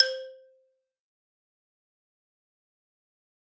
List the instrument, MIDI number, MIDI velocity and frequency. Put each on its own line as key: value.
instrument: acoustic mallet percussion instrument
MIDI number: 72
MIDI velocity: 127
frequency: 523.3 Hz